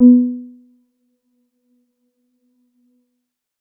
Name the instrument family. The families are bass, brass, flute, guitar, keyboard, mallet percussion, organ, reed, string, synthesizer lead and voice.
keyboard